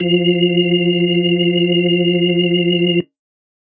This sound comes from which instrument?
electronic organ